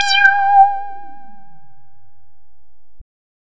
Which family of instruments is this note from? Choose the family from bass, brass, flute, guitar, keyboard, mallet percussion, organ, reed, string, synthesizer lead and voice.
bass